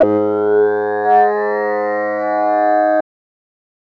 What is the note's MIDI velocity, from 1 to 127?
100